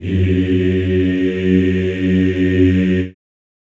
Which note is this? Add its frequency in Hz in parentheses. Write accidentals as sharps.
F#2 (92.5 Hz)